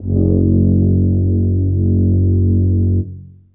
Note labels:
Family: brass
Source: acoustic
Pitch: F#1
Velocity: 25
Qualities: dark, reverb

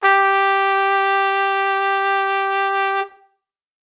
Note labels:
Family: brass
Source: acoustic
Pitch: G4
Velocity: 75

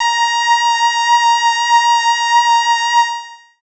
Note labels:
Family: voice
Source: synthesizer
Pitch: A#5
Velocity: 75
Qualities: bright

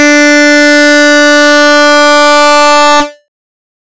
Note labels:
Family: bass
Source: synthesizer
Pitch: D4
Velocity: 75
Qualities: bright, distorted

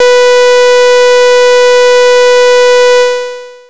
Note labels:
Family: bass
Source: synthesizer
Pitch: B4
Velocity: 25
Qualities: bright, distorted, long release

